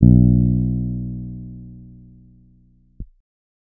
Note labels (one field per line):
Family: keyboard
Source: electronic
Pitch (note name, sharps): B1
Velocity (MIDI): 50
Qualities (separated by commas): dark